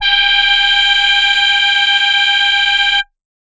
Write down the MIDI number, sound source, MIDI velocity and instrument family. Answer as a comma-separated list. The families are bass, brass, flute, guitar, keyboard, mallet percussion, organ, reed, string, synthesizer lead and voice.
79, synthesizer, 100, voice